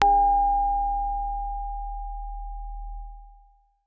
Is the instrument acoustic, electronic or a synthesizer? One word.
acoustic